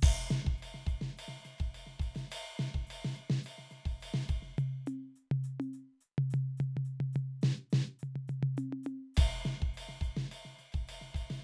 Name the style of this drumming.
Afro-Cuban